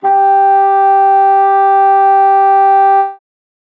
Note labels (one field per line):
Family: reed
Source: acoustic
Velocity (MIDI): 50